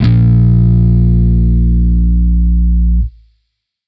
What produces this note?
electronic bass